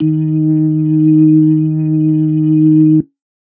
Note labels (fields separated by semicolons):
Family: organ; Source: electronic; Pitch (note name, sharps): D#3; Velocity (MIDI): 50; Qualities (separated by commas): dark